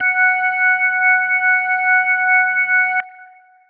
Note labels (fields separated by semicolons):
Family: organ; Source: electronic; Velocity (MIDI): 75